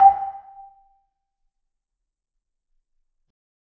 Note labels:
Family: mallet percussion; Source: acoustic; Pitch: G5; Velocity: 100; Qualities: percussive, reverb

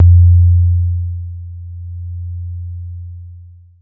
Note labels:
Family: keyboard; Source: electronic; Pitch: F2; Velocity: 100; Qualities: dark, long release

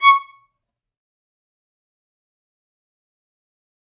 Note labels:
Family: string; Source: acoustic; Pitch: C#6; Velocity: 127; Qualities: fast decay, percussive, reverb

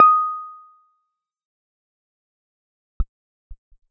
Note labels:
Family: keyboard; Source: electronic; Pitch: D#6; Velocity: 25; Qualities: fast decay

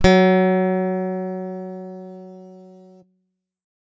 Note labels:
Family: guitar; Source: electronic; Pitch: F#3; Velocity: 127

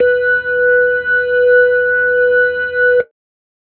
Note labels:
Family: keyboard; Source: electronic; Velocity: 127

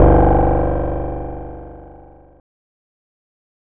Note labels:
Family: guitar; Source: electronic; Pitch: G0; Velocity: 100; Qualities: bright, distorted, fast decay

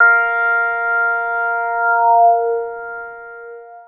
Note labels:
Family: synthesizer lead; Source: synthesizer; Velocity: 25; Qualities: long release

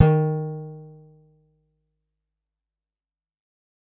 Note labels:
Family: guitar; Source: acoustic; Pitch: D#3; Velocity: 75; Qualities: fast decay

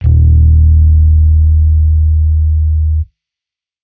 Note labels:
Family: bass; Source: electronic; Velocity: 25; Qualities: distorted

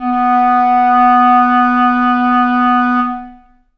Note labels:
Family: reed; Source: acoustic; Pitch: B3; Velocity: 25; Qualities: long release, reverb

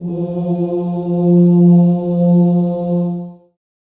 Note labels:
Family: voice; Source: acoustic; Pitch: F3; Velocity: 100; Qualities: dark, reverb

